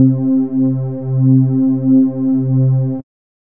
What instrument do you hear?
synthesizer bass